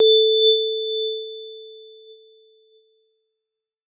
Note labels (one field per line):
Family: keyboard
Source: electronic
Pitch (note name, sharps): A4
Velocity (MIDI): 50